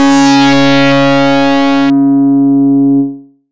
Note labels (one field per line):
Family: bass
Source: synthesizer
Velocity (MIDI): 127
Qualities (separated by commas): bright, distorted